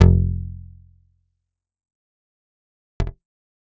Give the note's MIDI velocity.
100